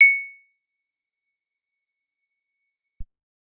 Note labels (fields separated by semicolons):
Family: guitar; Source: acoustic; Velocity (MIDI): 100; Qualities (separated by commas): percussive